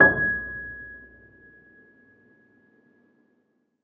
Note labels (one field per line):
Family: keyboard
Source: acoustic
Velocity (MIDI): 25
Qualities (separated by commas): reverb